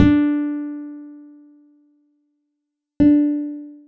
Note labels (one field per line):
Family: guitar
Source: acoustic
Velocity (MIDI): 75